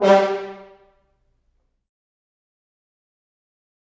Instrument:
acoustic brass instrument